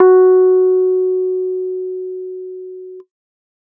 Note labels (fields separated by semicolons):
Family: keyboard; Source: electronic; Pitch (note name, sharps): F#4; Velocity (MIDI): 100